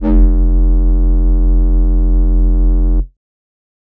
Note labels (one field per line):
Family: flute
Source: synthesizer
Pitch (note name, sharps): F1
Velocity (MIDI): 100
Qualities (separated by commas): distorted